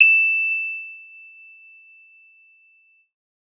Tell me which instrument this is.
electronic keyboard